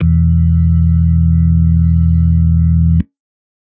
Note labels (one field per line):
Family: organ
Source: electronic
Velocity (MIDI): 50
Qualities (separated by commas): dark